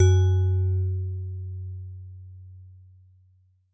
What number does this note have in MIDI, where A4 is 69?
42